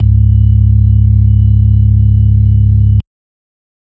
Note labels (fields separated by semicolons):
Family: organ; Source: electronic; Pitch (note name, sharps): C#1; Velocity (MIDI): 50; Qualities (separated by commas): dark